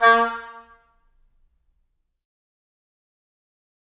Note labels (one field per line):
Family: reed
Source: acoustic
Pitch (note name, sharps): A#3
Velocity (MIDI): 127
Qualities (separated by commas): fast decay, percussive, reverb